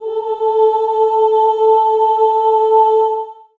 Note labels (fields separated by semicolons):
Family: voice; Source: acoustic; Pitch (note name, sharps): A4; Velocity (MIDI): 75; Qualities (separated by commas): long release, reverb